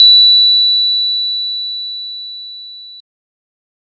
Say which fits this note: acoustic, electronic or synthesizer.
electronic